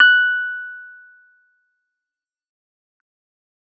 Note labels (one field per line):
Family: keyboard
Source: electronic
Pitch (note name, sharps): F#6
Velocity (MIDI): 127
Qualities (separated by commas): fast decay